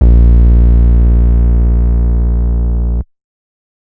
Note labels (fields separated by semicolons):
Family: bass; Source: synthesizer; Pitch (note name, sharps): A#1; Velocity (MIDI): 100; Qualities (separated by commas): distorted